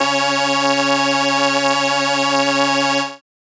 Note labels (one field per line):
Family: keyboard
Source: synthesizer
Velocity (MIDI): 25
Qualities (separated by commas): bright